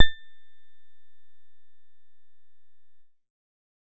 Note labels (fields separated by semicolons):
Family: bass; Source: synthesizer; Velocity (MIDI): 25